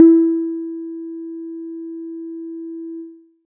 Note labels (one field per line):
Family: guitar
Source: synthesizer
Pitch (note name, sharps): E4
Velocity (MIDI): 25